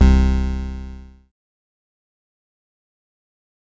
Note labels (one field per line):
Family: bass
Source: synthesizer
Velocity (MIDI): 50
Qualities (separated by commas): bright, distorted, fast decay